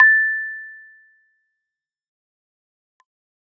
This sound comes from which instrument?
electronic keyboard